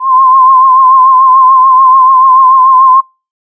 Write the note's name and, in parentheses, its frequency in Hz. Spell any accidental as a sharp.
C6 (1047 Hz)